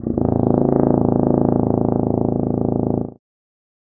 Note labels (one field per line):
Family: brass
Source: acoustic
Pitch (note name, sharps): A0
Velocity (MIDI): 127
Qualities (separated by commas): dark